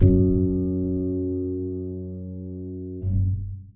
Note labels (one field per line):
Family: keyboard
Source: acoustic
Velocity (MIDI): 25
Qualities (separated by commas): dark, reverb